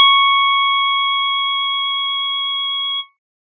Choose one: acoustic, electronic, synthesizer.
electronic